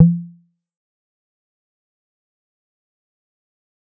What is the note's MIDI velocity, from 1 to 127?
25